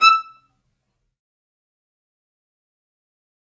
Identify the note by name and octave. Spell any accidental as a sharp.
E6